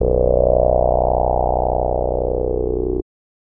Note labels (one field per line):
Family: bass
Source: synthesizer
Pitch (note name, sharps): B0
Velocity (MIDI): 25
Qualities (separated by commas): distorted